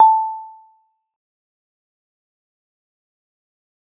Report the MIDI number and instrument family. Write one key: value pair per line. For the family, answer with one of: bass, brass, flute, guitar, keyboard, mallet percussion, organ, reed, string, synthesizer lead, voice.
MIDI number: 81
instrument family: mallet percussion